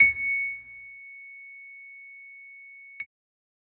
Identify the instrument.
electronic keyboard